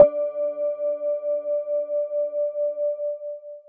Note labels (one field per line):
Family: mallet percussion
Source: electronic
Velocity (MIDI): 75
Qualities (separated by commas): long release